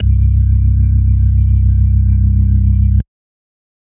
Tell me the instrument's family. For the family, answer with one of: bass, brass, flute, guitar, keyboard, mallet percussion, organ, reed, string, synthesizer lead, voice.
organ